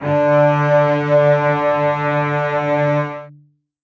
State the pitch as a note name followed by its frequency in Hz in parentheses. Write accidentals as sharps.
D3 (146.8 Hz)